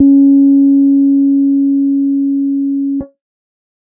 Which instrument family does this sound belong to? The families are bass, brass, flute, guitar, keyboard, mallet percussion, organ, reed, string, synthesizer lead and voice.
keyboard